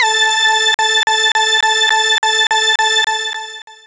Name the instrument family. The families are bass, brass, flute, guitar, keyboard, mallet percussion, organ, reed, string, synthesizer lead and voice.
synthesizer lead